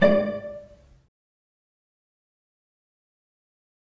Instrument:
acoustic string instrument